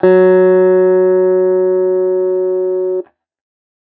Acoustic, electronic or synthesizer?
electronic